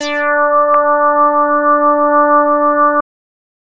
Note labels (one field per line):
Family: bass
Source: synthesizer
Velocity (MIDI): 127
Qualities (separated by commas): distorted